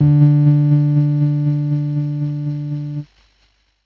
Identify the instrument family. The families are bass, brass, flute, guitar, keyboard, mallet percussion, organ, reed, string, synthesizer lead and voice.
keyboard